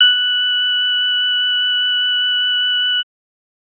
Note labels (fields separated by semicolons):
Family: organ; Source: electronic; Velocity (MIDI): 25; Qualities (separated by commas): bright, multiphonic